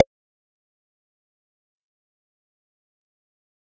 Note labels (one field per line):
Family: bass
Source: synthesizer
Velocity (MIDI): 50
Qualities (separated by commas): fast decay, percussive